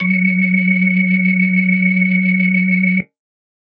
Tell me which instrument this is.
electronic organ